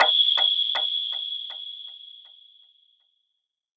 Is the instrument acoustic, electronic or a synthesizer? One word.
synthesizer